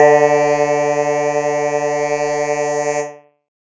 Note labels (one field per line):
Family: keyboard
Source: electronic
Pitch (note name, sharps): D3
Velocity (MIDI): 127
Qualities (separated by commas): bright, distorted, multiphonic